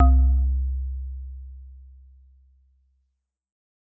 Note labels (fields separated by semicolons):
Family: mallet percussion; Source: acoustic; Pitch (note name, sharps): C2; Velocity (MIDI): 100; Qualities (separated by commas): dark, reverb